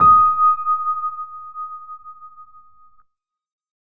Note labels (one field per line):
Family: keyboard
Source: electronic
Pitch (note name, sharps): D#6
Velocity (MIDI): 25